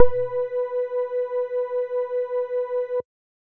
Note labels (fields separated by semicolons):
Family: bass; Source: synthesizer; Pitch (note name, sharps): B4; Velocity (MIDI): 50